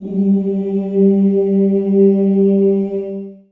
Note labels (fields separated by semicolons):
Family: voice; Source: acoustic; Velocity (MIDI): 100; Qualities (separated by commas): reverb